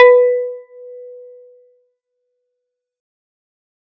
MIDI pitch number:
71